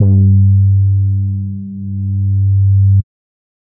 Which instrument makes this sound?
synthesizer bass